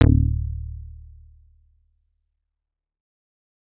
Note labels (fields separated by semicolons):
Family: bass; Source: synthesizer; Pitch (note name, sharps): D1; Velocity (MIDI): 75; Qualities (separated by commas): distorted, fast decay